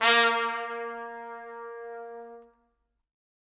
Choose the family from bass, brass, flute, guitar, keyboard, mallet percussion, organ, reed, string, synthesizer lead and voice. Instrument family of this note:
brass